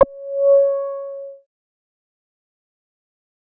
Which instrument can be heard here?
synthesizer bass